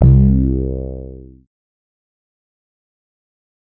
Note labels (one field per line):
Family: bass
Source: synthesizer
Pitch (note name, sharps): C2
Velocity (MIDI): 127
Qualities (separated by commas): distorted, fast decay